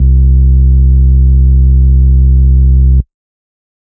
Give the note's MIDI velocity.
75